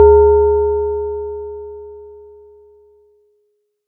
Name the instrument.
acoustic mallet percussion instrument